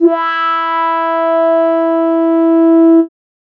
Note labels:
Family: keyboard; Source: synthesizer; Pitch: E4; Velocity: 50

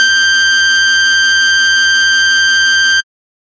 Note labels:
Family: bass; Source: synthesizer; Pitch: G6; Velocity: 127; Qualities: bright, distorted

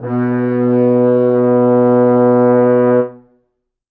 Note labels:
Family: brass; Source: acoustic; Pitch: B2; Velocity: 75; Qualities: dark, reverb

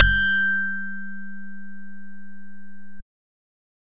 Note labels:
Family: bass; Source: synthesizer; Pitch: G6; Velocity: 127; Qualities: bright, distorted

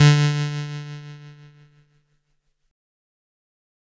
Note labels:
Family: keyboard; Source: electronic; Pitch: D3; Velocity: 127; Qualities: bright, distorted

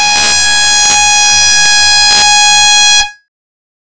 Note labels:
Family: bass; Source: synthesizer; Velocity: 127; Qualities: bright, distorted

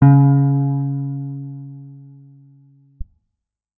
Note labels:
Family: guitar; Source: electronic; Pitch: C#3; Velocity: 25; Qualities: reverb

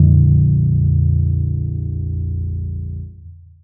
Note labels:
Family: keyboard; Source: acoustic; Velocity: 25; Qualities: dark, long release, reverb

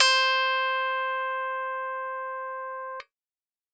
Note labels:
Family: keyboard; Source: electronic; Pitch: C5; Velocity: 100

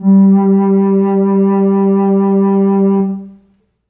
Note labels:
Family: flute; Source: acoustic; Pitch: G3; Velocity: 50; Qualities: reverb

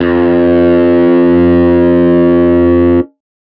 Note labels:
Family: guitar; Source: electronic; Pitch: F2; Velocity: 127; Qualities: distorted

